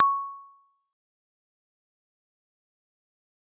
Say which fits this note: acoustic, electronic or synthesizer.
acoustic